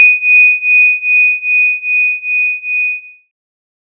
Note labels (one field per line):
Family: synthesizer lead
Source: synthesizer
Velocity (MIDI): 100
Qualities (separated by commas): bright